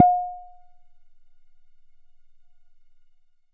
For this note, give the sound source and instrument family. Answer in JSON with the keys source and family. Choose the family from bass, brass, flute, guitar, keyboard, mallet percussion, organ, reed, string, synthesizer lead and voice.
{"source": "synthesizer", "family": "bass"}